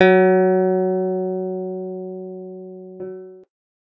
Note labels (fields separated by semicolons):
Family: guitar; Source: electronic; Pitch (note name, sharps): F#3; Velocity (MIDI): 75